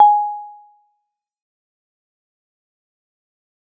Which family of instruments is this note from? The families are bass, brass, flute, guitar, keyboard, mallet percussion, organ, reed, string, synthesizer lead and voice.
mallet percussion